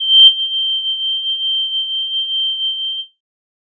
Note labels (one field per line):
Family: flute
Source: synthesizer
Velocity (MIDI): 25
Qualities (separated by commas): bright, distorted